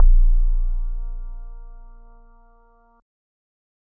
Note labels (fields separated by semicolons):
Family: keyboard; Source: electronic; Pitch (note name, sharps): A#0; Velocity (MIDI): 25; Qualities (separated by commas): dark